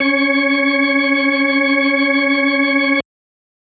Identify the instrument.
electronic organ